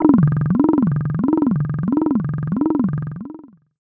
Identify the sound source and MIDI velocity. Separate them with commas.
synthesizer, 50